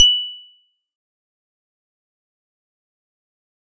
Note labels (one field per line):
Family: mallet percussion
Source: acoustic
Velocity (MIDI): 75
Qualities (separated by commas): bright, fast decay, percussive